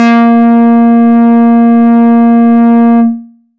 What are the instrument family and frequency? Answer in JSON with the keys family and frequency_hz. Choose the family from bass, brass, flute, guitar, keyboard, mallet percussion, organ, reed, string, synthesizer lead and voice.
{"family": "bass", "frequency_hz": 233.1}